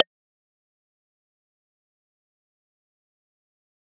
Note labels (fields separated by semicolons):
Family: mallet percussion; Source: acoustic; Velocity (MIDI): 127; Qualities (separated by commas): fast decay, percussive